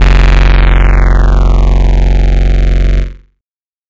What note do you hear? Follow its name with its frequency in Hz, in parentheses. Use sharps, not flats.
F#0 (23.12 Hz)